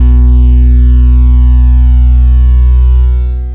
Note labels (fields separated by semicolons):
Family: bass; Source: synthesizer; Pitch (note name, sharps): B1; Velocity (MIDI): 127; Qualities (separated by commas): bright, distorted, long release